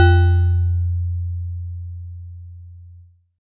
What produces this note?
acoustic mallet percussion instrument